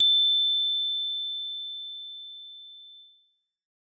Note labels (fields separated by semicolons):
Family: bass; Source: synthesizer; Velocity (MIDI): 127; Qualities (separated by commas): bright, distorted